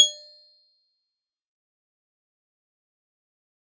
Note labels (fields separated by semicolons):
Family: mallet percussion; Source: acoustic; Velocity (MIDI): 127; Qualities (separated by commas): bright, fast decay, percussive